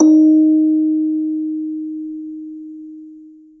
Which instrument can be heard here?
acoustic mallet percussion instrument